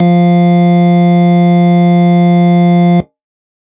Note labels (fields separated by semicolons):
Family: organ; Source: electronic; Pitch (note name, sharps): F3; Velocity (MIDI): 127